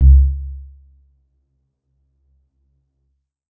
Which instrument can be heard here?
electronic keyboard